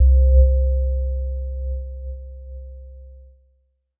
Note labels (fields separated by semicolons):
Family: keyboard; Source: electronic; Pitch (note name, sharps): C2; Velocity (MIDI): 100; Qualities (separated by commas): dark